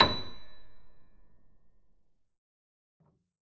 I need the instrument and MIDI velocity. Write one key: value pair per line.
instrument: acoustic keyboard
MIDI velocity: 50